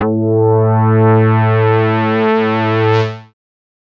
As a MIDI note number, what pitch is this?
45